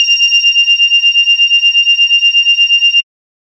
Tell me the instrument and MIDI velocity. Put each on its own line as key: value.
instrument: synthesizer bass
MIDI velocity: 127